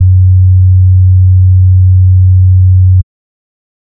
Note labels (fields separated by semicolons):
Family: bass; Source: synthesizer; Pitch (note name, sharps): F#2; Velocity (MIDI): 100; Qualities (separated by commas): dark